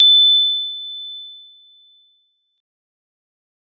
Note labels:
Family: keyboard; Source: electronic; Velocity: 25; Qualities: bright, fast decay

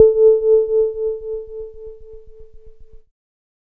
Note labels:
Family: keyboard; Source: electronic; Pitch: A4; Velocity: 50; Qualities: dark

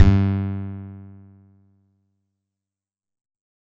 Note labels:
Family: guitar; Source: acoustic; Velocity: 127

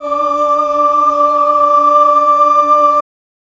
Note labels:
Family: voice; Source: electronic; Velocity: 127

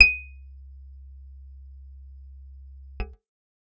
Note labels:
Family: guitar; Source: acoustic; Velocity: 100; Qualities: bright, percussive

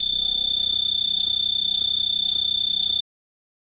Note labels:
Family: organ; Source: electronic; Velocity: 127; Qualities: bright

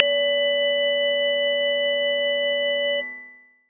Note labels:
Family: bass; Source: synthesizer; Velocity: 127; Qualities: multiphonic

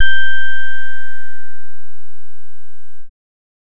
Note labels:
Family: bass; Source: synthesizer; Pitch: G6; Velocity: 75

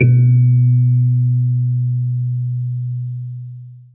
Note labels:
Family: mallet percussion; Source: acoustic; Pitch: B2; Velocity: 100; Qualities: dark, long release, reverb

